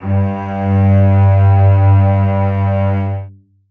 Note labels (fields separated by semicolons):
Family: string; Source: acoustic; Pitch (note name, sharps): G2; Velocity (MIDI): 100; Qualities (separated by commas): reverb